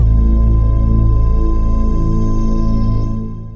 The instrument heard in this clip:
synthesizer lead